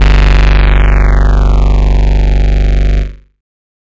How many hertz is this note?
24.5 Hz